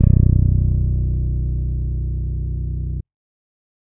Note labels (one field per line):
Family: bass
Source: electronic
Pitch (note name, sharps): B0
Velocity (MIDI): 127